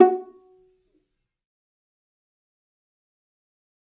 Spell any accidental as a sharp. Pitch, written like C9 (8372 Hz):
F#4 (370 Hz)